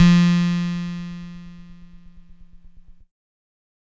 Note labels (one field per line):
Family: keyboard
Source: electronic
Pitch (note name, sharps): F3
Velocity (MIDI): 50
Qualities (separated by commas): bright, distorted